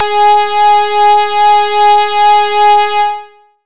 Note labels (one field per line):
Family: bass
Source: synthesizer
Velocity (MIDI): 127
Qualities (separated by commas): bright, distorted